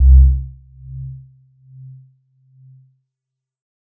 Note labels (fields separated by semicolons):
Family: mallet percussion; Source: electronic; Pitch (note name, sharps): C2; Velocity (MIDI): 25; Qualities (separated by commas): percussive